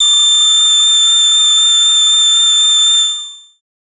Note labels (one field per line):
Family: voice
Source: synthesizer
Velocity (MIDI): 100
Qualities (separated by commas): bright, long release